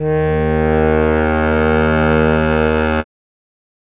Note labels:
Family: keyboard; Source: acoustic; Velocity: 25

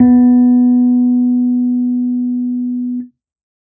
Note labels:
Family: keyboard; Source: electronic; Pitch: B3; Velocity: 75; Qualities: dark

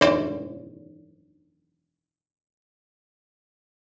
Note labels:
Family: guitar; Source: acoustic; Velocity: 75; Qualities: fast decay

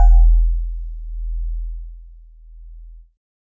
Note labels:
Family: keyboard; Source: electronic; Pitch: E1; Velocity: 100; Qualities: multiphonic

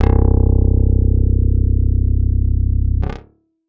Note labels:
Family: guitar; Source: acoustic; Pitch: C1; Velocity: 127

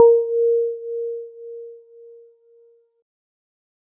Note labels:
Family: keyboard; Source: electronic; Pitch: A#4; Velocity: 25; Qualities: dark

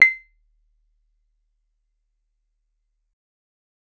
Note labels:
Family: guitar; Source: acoustic; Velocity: 75; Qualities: percussive

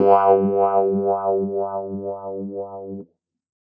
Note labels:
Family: keyboard; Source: electronic; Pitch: G2; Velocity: 25

